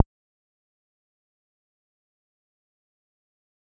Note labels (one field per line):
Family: bass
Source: synthesizer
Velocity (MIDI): 50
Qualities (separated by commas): fast decay, percussive